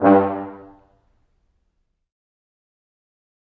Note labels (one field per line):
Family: brass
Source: acoustic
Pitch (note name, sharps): G2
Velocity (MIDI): 100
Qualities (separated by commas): fast decay, percussive, reverb